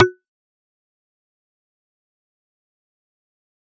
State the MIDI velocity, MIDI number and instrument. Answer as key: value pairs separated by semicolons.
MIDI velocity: 100; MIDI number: 66; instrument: electronic mallet percussion instrument